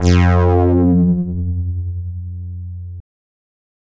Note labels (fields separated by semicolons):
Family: bass; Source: synthesizer; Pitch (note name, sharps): F2; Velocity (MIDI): 127; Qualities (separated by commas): bright, distorted